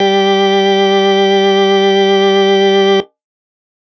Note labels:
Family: organ; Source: electronic; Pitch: G3; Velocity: 75; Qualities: distorted

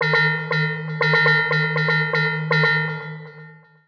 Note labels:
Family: mallet percussion; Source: synthesizer; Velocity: 25; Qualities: long release, multiphonic, tempo-synced

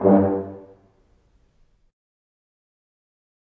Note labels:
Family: brass; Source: acoustic; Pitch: G2; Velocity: 50; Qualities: dark, fast decay, percussive, reverb

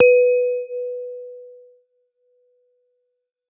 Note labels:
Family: mallet percussion; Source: acoustic; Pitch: B4; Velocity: 100; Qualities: non-linear envelope

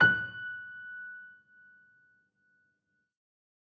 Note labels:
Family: keyboard; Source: acoustic; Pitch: F#6; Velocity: 75

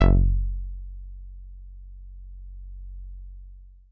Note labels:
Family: guitar; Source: synthesizer; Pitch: F#1; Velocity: 100; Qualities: long release

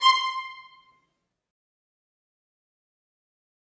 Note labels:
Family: string; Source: acoustic; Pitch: C6; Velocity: 75; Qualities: fast decay, percussive, reverb

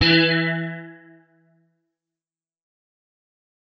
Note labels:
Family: guitar; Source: electronic; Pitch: E3; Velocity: 75; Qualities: fast decay

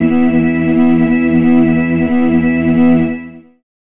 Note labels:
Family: organ; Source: electronic; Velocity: 50; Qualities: long release, reverb

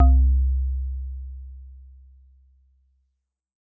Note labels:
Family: mallet percussion; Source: acoustic; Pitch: C2; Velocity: 25

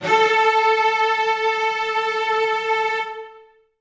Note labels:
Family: string; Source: acoustic; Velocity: 127; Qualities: reverb

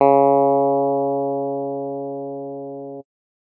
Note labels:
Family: guitar; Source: electronic; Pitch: C#3; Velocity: 50

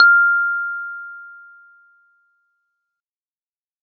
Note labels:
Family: keyboard; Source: electronic; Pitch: F6; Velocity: 100

